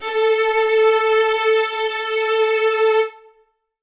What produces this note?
acoustic string instrument